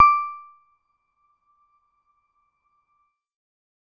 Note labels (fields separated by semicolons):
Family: keyboard; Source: electronic; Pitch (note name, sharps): D6; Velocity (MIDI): 75; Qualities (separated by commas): percussive, reverb